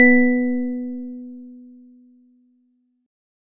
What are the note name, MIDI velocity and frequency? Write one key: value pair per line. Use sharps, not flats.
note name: B3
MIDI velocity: 75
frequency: 246.9 Hz